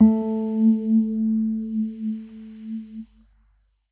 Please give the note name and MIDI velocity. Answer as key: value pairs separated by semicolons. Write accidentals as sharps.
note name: A3; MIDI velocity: 50